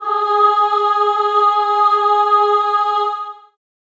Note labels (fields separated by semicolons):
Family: voice; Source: acoustic; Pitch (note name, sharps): G#4; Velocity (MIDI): 100; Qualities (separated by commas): reverb